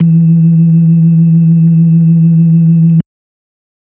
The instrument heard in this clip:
electronic organ